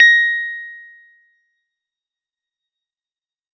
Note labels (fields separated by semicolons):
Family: keyboard; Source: electronic; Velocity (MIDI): 100; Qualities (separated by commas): fast decay